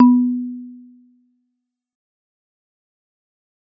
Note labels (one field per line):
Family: mallet percussion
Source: acoustic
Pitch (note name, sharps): B3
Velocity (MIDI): 25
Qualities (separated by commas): dark, fast decay